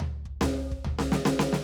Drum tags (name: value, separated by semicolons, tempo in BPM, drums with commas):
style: punk; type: fill; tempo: 144 BPM; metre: 4/4; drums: snare, floor tom, kick